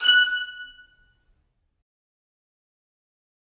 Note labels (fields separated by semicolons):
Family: string; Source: acoustic; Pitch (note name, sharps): F#6; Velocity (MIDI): 127; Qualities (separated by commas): bright, fast decay, reverb